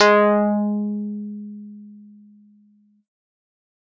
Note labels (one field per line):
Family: keyboard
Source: electronic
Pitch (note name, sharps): G#3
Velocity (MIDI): 127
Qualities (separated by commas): distorted